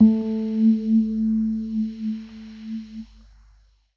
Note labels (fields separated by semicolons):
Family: keyboard; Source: electronic; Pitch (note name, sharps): A3; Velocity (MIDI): 25; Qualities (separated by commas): dark